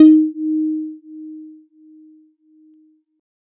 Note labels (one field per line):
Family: keyboard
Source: electronic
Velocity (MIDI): 25